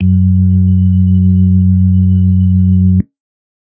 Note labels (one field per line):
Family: organ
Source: electronic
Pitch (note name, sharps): F#2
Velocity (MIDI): 25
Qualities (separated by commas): dark